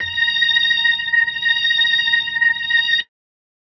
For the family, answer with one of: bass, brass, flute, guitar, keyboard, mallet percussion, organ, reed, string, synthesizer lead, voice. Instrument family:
organ